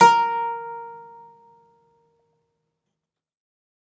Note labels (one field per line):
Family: guitar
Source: acoustic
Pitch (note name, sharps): A#4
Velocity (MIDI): 25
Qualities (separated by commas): reverb